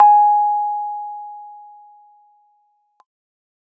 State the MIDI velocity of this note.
75